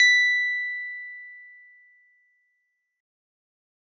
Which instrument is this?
acoustic keyboard